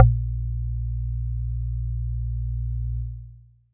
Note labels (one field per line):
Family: mallet percussion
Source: acoustic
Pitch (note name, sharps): A#1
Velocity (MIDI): 127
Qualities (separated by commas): dark